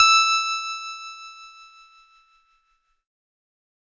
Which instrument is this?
electronic keyboard